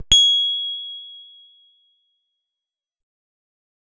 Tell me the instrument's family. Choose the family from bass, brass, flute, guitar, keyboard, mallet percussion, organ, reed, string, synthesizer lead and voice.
guitar